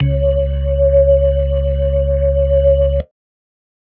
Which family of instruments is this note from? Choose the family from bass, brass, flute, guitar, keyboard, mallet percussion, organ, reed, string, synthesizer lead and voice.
organ